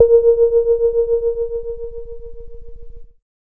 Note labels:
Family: keyboard; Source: electronic; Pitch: A#4; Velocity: 100; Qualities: dark

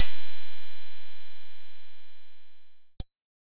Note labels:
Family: keyboard; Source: electronic; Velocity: 100; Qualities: bright, distorted

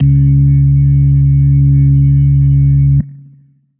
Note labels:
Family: organ; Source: electronic; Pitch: C#2; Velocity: 127; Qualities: dark, long release

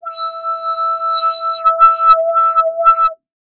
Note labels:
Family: bass; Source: synthesizer; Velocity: 75; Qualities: non-linear envelope

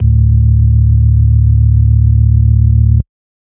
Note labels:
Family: organ; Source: electronic; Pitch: D1; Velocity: 50; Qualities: dark, distorted

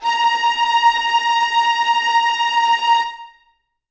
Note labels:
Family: string; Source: acoustic; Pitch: A#5; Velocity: 127; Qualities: bright, non-linear envelope, reverb

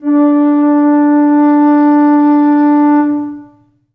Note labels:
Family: flute; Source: acoustic; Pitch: D4; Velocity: 25; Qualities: long release, reverb

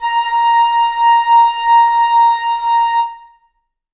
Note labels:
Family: reed; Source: acoustic; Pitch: A#5; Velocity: 75; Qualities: reverb

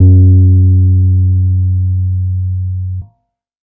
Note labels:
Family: keyboard; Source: electronic; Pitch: F#2; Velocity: 25; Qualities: dark

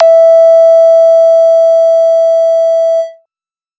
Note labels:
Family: bass; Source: synthesizer; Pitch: E5; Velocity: 50; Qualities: bright, distorted

